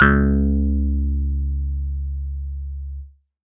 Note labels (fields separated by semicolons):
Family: keyboard; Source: electronic; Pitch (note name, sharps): C#2; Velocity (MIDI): 25; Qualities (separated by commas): distorted